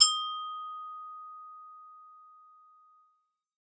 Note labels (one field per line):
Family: bass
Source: synthesizer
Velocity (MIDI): 25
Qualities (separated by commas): distorted